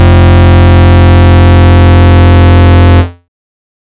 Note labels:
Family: bass; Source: synthesizer; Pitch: F1; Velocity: 25; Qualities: bright, distorted

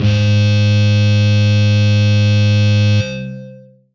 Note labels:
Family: guitar; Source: electronic; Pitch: G#2; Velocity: 25; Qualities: bright, distorted, long release

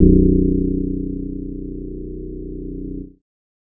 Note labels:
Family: bass; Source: synthesizer; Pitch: B0; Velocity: 100; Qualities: dark

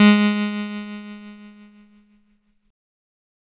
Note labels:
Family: keyboard; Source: electronic; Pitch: G#3; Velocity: 100; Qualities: bright, distorted

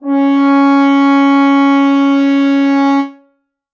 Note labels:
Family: brass; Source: acoustic; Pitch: C#4; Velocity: 127; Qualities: reverb

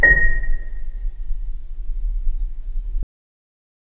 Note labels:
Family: mallet percussion; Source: acoustic; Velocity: 25; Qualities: reverb

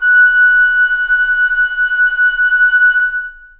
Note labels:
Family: flute; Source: acoustic; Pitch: F#6; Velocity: 100; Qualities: long release, reverb

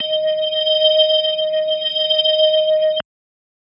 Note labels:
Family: organ; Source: electronic; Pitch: D#5; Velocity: 75

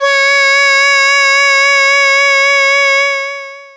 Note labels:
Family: voice; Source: synthesizer; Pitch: C#5; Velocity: 75; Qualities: distorted, long release

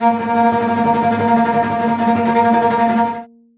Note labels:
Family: string; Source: acoustic; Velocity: 100; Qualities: bright, non-linear envelope, reverb

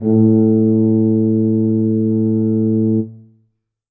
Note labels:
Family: brass; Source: acoustic; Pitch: A2; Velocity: 75; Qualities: dark, reverb

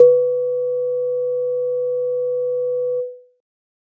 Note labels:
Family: keyboard; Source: electronic; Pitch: B4; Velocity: 100; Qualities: dark

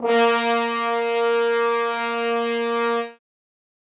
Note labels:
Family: brass; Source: acoustic; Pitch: A#3; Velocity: 127; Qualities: bright, reverb

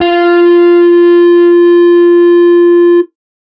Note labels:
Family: guitar; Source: electronic; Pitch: F4; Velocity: 127; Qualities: distorted

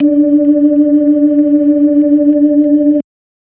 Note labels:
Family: organ; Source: electronic; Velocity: 25; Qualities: dark

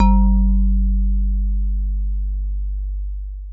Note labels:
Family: mallet percussion; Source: acoustic; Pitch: G1; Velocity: 100; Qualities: dark, long release, reverb

